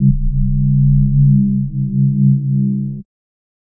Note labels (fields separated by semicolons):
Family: mallet percussion; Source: electronic; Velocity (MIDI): 25; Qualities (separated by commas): multiphonic, non-linear envelope